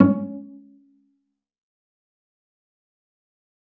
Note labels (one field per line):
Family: string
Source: acoustic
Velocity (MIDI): 100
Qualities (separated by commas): dark, fast decay, percussive, reverb